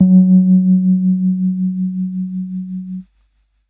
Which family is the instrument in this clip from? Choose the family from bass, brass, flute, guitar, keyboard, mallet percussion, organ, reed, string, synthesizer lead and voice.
keyboard